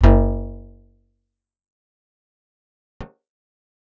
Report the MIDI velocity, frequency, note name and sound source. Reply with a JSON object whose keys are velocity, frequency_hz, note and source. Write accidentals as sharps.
{"velocity": 127, "frequency_hz": 46.25, "note": "F#1", "source": "acoustic"}